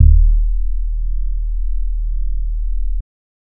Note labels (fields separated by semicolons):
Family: bass; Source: synthesizer; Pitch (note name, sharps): D#1; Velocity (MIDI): 25; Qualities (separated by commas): dark